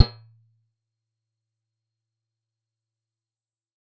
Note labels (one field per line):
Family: guitar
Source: acoustic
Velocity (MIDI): 50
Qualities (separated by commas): fast decay, percussive